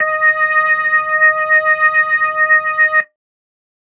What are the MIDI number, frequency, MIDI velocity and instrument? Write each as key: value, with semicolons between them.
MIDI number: 75; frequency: 622.3 Hz; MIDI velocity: 127; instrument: electronic organ